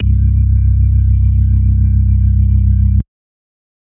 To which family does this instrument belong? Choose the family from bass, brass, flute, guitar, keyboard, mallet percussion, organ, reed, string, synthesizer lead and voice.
organ